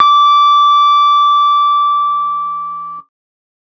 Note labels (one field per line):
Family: guitar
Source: electronic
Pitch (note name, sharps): D6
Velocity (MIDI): 75